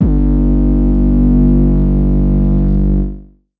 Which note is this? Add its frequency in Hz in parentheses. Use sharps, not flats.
G1 (49 Hz)